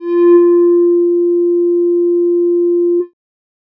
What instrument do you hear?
synthesizer bass